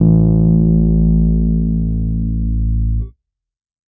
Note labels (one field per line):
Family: keyboard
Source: electronic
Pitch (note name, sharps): A1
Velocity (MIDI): 100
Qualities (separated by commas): distorted